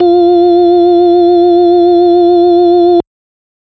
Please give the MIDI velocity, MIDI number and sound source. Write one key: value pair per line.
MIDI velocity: 75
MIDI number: 65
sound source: electronic